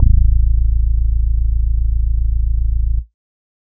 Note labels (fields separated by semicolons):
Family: bass; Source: synthesizer; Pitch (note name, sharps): A0; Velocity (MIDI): 75